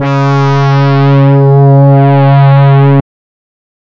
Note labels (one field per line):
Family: reed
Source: synthesizer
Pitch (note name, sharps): C#3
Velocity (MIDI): 75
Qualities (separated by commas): distorted, non-linear envelope